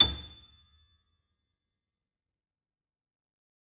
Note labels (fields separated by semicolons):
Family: keyboard; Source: acoustic; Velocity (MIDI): 100; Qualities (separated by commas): fast decay, percussive